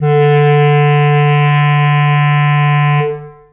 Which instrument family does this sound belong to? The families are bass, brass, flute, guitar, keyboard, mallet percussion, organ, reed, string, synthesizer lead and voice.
reed